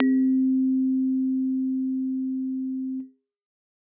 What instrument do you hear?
acoustic keyboard